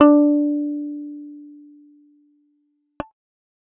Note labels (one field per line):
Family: bass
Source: synthesizer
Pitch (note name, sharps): D4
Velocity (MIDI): 75